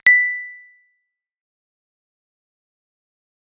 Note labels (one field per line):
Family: bass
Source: synthesizer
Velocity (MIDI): 127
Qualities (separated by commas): fast decay, percussive